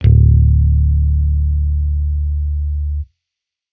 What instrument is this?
electronic bass